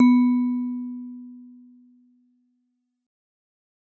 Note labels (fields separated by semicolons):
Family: mallet percussion; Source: acoustic; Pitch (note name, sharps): B3; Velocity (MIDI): 100